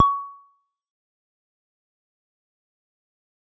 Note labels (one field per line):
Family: bass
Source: synthesizer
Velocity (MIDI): 127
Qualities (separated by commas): fast decay, percussive